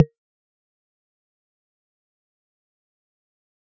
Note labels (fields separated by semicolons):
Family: mallet percussion; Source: electronic; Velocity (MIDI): 25; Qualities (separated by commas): fast decay, percussive